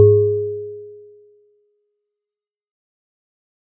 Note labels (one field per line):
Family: mallet percussion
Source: acoustic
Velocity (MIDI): 100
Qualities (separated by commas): fast decay